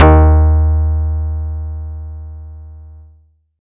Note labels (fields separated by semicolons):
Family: guitar; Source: acoustic; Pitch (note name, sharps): D#2; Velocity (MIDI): 50